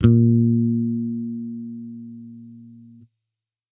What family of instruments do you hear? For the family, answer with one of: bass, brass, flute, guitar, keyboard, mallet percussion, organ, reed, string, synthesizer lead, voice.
bass